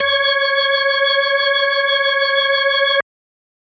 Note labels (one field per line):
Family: organ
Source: electronic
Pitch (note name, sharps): C#5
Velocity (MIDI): 127